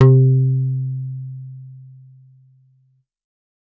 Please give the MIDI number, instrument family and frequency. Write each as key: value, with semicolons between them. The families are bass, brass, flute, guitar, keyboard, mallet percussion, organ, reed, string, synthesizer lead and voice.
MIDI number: 48; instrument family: bass; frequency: 130.8 Hz